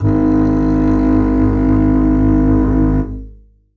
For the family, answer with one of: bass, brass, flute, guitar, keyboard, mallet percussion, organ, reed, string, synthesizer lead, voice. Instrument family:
string